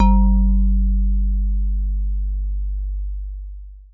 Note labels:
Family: mallet percussion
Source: acoustic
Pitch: G1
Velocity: 50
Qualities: dark, long release, reverb

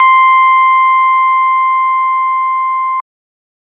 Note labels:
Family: organ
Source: electronic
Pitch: C6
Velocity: 100

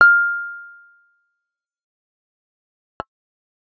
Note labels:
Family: bass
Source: synthesizer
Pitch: F6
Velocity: 50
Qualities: fast decay, percussive

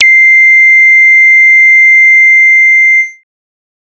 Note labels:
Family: bass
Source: synthesizer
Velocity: 127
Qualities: distorted

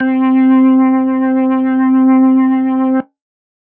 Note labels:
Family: organ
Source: electronic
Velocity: 127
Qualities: distorted

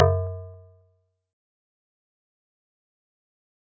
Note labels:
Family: mallet percussion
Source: acoustic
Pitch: F#2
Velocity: 50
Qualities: fast decay, percussive

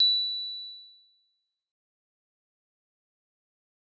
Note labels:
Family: mallet percussion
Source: acoustic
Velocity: 75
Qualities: bright, fast decay

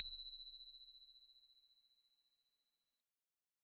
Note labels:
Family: bass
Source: synthesizer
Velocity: 127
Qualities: bright

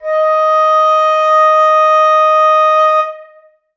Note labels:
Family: flute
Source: acoustic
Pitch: D#5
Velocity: 127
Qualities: reverb

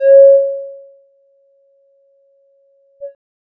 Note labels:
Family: bass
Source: synthesizer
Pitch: C#5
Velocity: 50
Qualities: dark

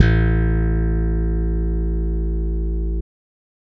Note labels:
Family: bass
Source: electronic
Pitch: A1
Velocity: 50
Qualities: bright

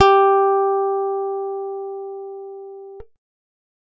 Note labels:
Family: guitar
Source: acoustic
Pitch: G4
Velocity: 25

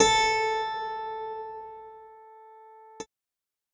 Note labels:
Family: keyboard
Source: electronic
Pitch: A4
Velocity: 127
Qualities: bright

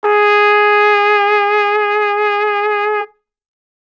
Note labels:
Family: brass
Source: acoustic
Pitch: G#4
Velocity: 100

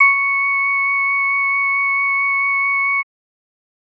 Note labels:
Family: organ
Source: electronic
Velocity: 100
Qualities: multiphonic

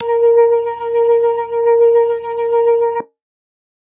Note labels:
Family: organ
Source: electronic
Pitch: A#4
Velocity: 127

